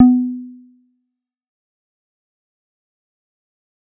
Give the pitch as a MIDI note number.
59